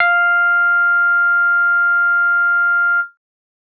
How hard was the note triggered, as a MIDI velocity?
25